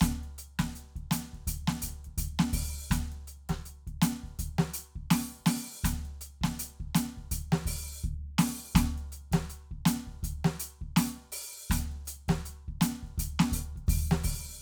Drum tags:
New Orleans funk
beat
82 BPM
4/4
crash, ride, closed hi-hat, open hi-hat, hi-hat pedal, snare, kick

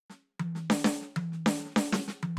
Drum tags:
hip-hop
fill
100 BPM
4/4
snare, high tom, mid tom

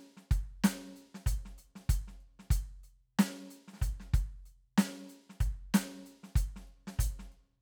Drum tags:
hip-hop
beat
94 BPM
4/4
closed hi-hat, snare, kick

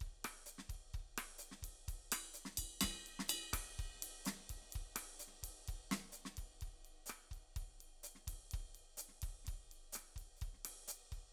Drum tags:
bossa nova
beat
127 BPM
4/4
ride, ride bell, hi-hat pedal, snare, cross-stick, kick

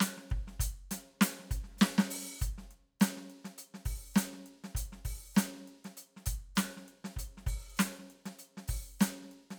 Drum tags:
funk
beat
100 BPM
4/4
closed hi-hat, open hi-hat, hi-hat pedal, snare, kick

